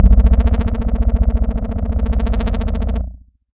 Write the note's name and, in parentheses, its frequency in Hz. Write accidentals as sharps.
A#-1 (14.57 Hz)